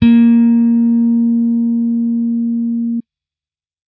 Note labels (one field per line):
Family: bass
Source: electronic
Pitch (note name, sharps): A#3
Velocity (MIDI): 75